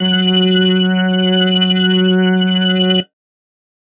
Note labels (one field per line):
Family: keyboard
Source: electronic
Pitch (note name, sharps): F#3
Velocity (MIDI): 100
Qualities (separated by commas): distorted